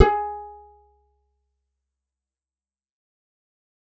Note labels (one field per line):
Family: guitar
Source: acoustic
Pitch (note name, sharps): G#4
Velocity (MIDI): 127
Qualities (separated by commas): fast decay, percussive